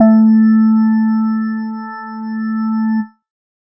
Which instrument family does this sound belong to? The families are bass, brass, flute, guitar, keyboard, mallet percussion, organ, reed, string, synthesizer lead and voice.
organ